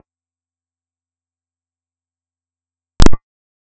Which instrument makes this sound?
synthesizer bass